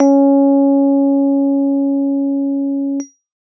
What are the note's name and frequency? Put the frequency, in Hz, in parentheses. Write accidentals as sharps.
C#4 (277.2 Hz)